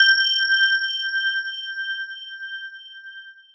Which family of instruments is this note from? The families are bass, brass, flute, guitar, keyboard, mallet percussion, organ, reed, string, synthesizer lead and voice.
mallet percussion